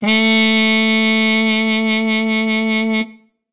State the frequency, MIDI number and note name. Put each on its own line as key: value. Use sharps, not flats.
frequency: 220 Hz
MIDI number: 57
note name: A3